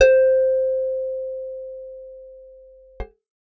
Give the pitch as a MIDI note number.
72